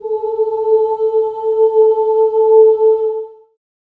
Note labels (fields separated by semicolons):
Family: voice; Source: acoustic; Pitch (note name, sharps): A4; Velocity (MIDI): 25; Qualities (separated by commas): reverb